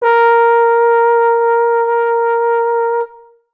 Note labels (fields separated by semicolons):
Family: brass; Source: acoustic; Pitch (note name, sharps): A#4; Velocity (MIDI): 50